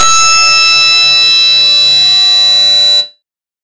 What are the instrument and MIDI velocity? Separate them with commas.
synthesizer bass, 127